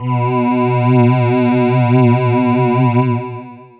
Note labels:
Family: voice; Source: synthesizer; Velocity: 25; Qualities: distorted, long release

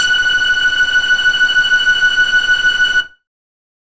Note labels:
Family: bass; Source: synthesizer; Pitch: F#6; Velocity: 25

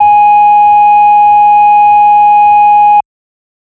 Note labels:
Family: organ; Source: electronic; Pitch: G#5; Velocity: 127

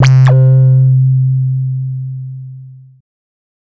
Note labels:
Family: bass; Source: synthesizer; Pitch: C3; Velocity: 127; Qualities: distorted

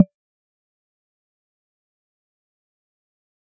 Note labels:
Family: mallet percussion; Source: electronic; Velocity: 25; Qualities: fast decay, percussive

